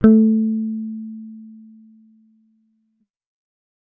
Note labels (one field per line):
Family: bass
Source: electronic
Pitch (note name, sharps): A3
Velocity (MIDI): 100